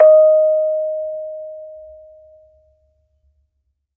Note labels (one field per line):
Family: mallet percussion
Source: acoustic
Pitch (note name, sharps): D#5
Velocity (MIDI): 75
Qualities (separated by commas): reverb